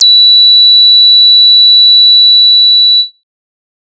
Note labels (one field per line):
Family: bass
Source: synthesizer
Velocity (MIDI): 127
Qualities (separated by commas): bright, distorted